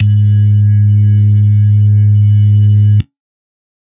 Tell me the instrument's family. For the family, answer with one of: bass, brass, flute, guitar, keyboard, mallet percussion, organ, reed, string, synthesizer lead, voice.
organ